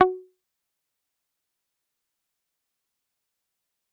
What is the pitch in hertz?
370 Hz